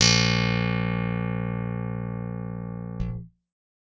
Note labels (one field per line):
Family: guitar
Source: electronic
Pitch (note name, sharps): A#1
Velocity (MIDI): 127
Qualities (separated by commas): reverb